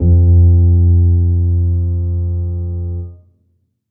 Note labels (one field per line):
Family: keyboard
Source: acoustic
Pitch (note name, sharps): F2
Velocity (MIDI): 25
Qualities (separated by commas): reverb